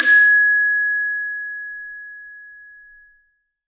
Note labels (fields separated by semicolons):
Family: mallet percussion; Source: acoustic; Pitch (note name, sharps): G#6; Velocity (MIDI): 50; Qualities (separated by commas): bright, reverb